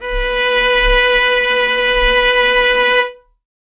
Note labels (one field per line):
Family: string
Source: acoustic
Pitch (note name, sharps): B4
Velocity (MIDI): 25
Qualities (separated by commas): reverb